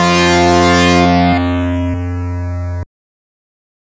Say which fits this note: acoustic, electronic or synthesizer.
synthesizer